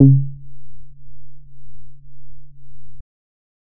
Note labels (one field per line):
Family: bass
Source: synthesizer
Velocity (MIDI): 50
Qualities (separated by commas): dark